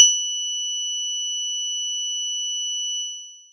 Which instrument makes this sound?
acoustic mallet percussion instrument